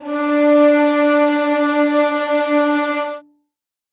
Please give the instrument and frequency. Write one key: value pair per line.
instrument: acoustic string instrument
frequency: 293.7 Hz